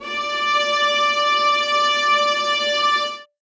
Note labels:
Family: string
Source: acoustic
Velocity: 100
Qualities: reverb

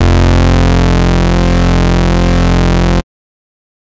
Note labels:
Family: bass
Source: synthesizer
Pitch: F1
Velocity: 100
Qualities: bright, distorted

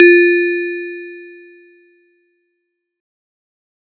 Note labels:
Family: mallet percussion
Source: acoustic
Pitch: F4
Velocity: 75

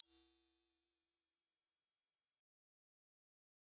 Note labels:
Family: synthesizer lead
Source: synthesizer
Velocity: 127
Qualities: bright, distorted, fast decay

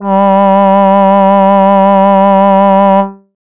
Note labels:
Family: voice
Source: synthesizer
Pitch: G3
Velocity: 100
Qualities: distorted

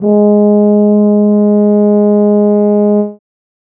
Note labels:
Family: brass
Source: acoustic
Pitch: G#3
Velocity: 50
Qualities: dark

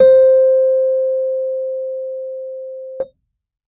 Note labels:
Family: keyboard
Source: electronic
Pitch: C5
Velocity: 75

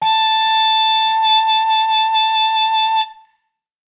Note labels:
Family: brass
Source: acoustic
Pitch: A5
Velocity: 75

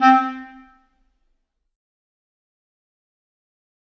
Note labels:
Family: reed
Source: acoustic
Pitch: C4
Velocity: 100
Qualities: fast decay, percussive, reverb

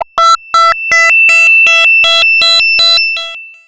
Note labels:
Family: bass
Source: synthesizer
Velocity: 25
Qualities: bright, distorted, long release, multiphonic, tempo-synced

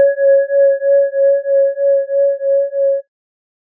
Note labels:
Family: organ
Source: electronic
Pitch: C#5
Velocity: 127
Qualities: dark

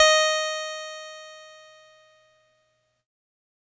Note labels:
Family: keyboard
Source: electronic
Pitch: D#5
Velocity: 75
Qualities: bright, distorted

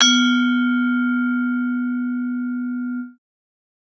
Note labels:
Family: mallet percussion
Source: acoustic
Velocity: 100

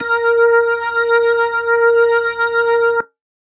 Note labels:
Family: organ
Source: electronic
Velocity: 75

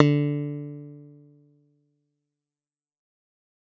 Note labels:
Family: bass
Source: synthesizer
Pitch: D3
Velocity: 25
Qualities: fast decay

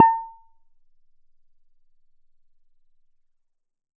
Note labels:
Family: bass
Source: synthesizer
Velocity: 127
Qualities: percussive

